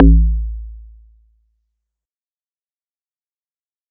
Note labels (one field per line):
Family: mallet percussion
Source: acoustic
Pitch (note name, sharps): A1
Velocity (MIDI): 100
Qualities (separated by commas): fast decay